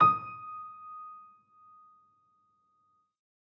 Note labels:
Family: keyboard; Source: acoustic; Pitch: D#6; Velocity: 75

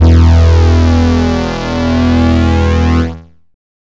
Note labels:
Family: bass; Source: synthesizer; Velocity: 127

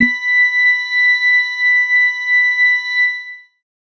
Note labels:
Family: organ; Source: electronic; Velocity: 100; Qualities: reverb

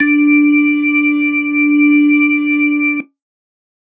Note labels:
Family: organ; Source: electronic; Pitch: D4; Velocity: 127

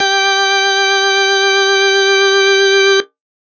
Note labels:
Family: organ; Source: electronic; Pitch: G4; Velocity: 50; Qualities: distorted

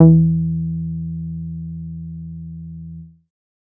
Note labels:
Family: bass; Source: synthesizer; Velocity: 50; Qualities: dark

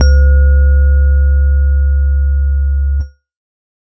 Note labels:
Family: keyboard; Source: electronic; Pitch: C#2; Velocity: 100

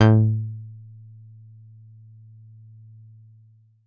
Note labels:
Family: guitar; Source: synthesizer; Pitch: A2; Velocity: 100

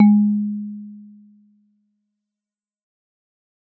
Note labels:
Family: mallet percussion; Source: acoustic; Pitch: G#3; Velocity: 75; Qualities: fast decay

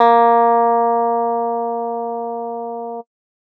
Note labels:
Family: guitar; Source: electronic; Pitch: A#3; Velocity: 75

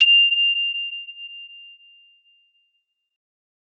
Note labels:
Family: mallet percussion; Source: acoustic; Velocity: 50; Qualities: bright, non-linear envelope

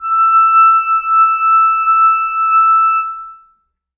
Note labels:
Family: reed; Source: acoustic; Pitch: E6; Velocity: 50; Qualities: reverb

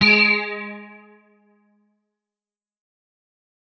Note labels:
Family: guitar; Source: electronic; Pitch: G#3; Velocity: 50; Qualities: fast decay

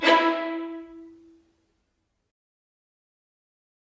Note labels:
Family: string; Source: acoustic; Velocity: 127; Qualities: fast decay, reverb

